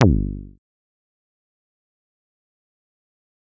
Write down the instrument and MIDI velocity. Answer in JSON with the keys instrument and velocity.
{"instrument": "synthesizer bass", "velocity": 75}